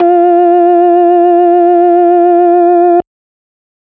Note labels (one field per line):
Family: organ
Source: electronic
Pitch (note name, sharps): F4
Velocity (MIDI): 127